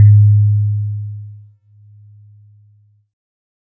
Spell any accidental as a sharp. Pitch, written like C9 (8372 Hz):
G#2 (103.8 Hz)